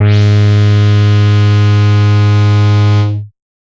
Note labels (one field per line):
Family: bass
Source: synthesizer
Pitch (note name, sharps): G#2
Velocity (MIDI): 127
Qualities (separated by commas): bright, distorted